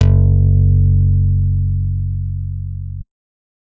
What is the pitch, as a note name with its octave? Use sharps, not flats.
F#1